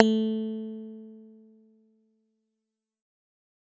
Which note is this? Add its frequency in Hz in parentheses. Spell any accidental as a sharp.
A3 (220 Hz)